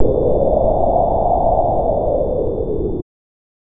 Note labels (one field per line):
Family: bass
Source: synthesizer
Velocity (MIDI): 25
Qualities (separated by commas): distorted